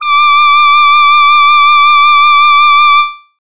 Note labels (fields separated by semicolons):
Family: voice; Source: synthesizer; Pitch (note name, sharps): D6; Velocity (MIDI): 50